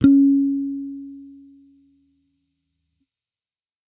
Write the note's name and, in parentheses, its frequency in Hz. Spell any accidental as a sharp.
C#4 (277.2 Hz)